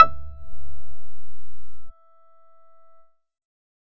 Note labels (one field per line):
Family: bass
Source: synthesizer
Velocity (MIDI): 50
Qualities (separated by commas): distorted